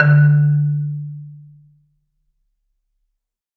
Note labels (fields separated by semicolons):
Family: mallet percussion; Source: acoustic; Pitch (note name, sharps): D3; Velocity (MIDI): 100; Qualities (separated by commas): dark, reverb